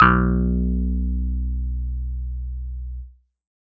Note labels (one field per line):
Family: keyboard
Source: electronic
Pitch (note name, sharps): B1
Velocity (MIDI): 25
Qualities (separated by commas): distorted